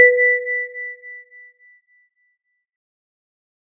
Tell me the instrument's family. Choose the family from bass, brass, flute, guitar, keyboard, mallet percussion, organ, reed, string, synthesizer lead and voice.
mallet percussion